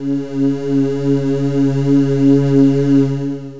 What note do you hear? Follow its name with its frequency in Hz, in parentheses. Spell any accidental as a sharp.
C#3 (138.6 Hz)